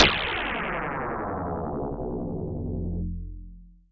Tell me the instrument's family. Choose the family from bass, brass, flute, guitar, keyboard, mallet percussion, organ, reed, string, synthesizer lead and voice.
mallet percussion